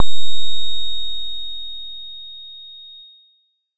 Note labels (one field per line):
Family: bass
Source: synthesizer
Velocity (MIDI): 127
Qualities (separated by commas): distorted